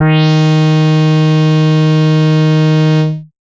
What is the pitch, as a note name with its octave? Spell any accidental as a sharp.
D#3